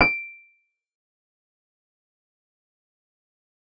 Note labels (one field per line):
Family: keyboard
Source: synthesizer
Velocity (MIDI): 75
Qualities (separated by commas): fast decay, percussive